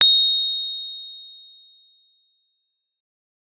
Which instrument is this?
electronic keyboard